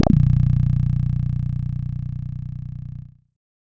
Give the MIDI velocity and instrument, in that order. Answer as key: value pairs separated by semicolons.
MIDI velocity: 100; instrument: synthesizer bass